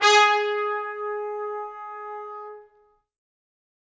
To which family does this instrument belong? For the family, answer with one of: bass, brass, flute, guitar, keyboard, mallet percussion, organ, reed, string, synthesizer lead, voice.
brass